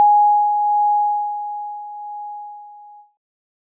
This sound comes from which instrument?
electronic keyboard